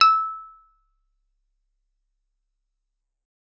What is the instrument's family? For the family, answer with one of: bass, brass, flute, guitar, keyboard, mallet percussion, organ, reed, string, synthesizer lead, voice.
guitar